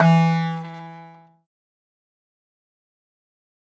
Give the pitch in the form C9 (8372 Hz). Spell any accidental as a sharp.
E3 (164.8 Hz)